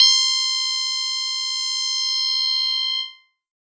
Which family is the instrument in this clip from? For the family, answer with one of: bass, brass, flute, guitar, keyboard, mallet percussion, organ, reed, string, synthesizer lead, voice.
keyboard